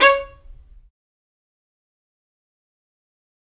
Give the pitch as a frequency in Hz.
554.4 Hz